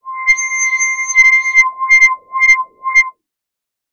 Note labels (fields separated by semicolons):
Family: bass; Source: synthesizer; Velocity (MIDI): 50; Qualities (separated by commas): distorted, non-linear envelope